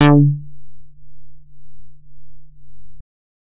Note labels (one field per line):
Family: bass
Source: synthesizer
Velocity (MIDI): 127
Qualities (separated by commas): distorted